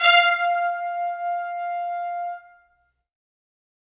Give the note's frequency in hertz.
698.5 Hz